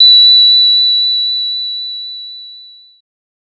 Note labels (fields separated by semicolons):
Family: bass; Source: synthesizer; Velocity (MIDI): 100; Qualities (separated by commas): bright, distorted